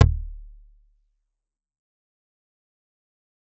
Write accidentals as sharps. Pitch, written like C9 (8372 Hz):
D1 (36.71 Hz)